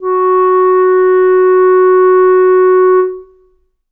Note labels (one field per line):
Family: reed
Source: acoustic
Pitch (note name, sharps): F#4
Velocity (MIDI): 50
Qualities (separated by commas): reverb